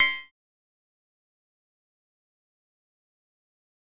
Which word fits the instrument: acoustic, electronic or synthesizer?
synthesizer